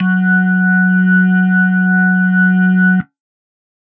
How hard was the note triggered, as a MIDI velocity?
50